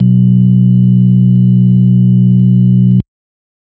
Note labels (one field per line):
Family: organ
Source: electronic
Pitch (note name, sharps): B1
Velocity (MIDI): 75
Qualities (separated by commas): dark